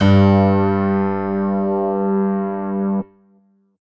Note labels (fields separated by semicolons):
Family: keyboard; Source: electronic; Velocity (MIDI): 127